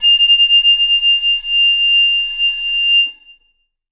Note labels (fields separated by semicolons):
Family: flute; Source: acoustic; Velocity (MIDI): 75; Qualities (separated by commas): bright, reverb